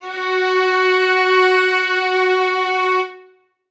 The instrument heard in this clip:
acoustic string instrument